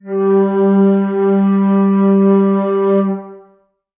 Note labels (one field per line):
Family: flute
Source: acoustic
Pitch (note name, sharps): G3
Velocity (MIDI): 75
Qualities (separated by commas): long release, reverb